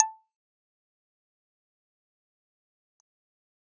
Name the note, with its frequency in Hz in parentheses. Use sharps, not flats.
A5 (880 Hz)